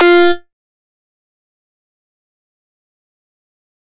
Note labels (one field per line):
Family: bass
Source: synthesizer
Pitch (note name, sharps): F4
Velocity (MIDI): 127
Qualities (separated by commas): fast decay, percussive